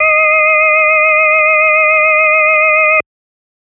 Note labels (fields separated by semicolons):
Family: organ; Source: electronic; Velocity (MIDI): 100; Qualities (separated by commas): multiphonic